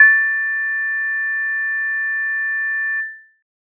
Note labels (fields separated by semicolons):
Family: keyboard; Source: electronic; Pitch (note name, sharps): A6; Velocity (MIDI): 75